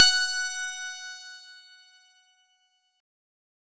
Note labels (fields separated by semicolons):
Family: synthesizer lead; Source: synthesizer; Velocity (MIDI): 75; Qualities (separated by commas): bright, distorted